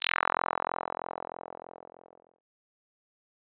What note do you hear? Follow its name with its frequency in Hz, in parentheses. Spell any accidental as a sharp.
F1 (43.65 Hz)